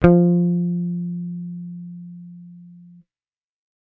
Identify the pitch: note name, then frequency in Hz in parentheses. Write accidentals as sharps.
F3 (174.6 Hz)